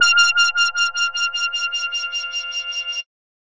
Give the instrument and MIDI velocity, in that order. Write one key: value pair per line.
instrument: synthesizer bass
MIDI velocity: 127